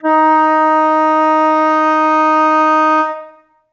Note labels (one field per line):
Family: flute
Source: acoustic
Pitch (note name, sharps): D#4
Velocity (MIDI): 127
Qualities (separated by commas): reverb